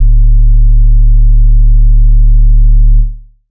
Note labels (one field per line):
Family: bass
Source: synthesizer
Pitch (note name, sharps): D1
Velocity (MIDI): 100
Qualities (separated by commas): dark